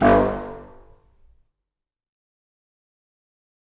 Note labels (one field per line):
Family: reed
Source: acoustic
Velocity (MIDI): 127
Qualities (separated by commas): fast decay, percussive, reverb